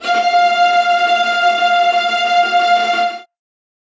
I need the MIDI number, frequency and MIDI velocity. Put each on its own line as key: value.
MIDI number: 77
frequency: 698.5 Hz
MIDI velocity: 100